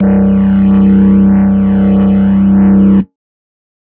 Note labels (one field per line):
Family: organ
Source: electronic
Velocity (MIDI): 127